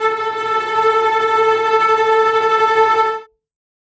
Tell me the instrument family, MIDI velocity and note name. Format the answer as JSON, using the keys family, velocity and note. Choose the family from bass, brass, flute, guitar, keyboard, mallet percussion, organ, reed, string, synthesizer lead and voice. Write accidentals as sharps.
{"family": "string", "velocity": 50, "note": "A4"}